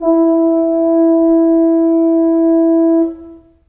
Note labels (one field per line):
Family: brass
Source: acoustic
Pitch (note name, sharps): E4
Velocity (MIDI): 25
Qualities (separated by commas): long release, reverb